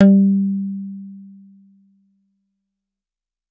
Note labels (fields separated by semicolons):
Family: bass; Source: synthesizer; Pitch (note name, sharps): G3; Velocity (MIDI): 100